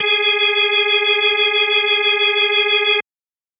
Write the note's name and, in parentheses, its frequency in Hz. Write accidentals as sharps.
G#4 (415.3 Hz)